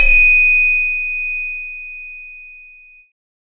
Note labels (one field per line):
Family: keyboard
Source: electronic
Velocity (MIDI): 127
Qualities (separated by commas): bright, distorted